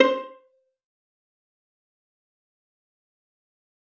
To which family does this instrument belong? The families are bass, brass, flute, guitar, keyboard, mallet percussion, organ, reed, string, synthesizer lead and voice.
string